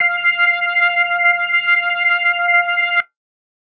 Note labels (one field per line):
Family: organ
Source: electronic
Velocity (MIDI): 75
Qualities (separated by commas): distorted